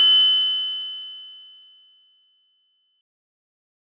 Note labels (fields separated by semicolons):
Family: bass; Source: synthesizer; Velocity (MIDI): 127; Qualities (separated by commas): bright, distorted